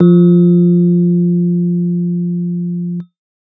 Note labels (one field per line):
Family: keyboard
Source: electronic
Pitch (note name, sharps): F3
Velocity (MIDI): 25